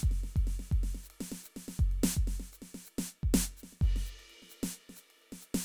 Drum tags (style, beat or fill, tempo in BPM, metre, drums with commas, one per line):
linear jazz
beat
128 BPM
4/4
ride, hi-hat pedal, snare, kick